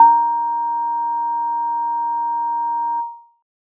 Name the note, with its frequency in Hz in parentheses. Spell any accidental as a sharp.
A#5 (932.3 Hz)